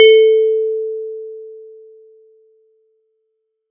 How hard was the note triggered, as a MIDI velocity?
75